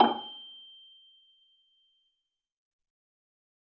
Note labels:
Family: mallet percussion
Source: acoustic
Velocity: 50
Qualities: fast decay, percussive, reverb

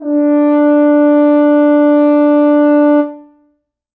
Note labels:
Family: brass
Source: acoustic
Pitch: D4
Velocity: 100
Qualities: reverb

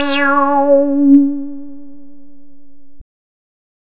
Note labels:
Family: bass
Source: synthesizer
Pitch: C#4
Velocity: 100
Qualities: bright, distorted

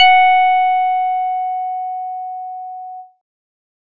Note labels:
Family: bass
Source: synthesizer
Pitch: F#5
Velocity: 127

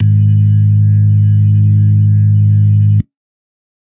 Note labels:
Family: organ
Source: electronic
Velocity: 100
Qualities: dark

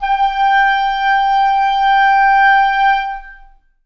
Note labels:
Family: reed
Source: acoustic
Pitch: G5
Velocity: 50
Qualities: long release, reverb

